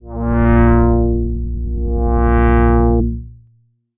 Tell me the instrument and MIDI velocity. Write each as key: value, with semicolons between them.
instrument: synthesizer bass; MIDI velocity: 75